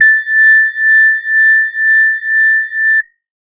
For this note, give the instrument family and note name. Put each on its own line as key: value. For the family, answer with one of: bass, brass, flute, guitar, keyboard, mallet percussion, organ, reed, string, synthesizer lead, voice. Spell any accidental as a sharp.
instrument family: organ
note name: A6